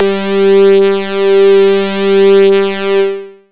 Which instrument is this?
synthesizer bass